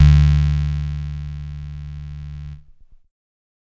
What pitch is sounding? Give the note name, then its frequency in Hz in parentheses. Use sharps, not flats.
D2 (73.42 Hz)